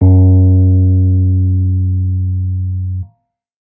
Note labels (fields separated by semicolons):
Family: keyboard; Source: electronic; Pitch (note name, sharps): F#2; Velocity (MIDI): 50; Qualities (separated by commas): dark, distorted